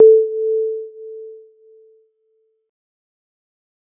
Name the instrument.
electronic keyboard